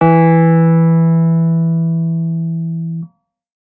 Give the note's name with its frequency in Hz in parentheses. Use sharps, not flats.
E3 (164.8 Hz)